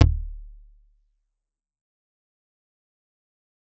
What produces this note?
electronic guitar